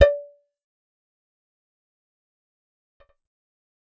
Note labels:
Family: bass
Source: synthesizer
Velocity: 127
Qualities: fast decay, percussive

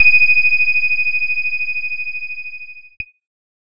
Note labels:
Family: keyboard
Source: electronic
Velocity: 75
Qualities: bright, distorted

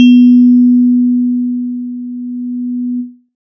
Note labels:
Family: synthesizer lead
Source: synthesizer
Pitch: B3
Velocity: 50

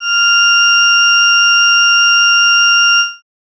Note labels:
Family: organ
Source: electronic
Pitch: F6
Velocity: 75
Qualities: bright

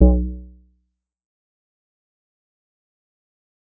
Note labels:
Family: bass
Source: synthesizer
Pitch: B1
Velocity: 75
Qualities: dark, fast decay, percussive

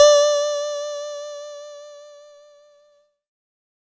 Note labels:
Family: keyboard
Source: electronic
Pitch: D5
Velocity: 75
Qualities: bright

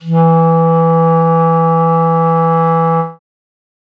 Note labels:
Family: reed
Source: acoustic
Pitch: E3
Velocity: 75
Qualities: dark

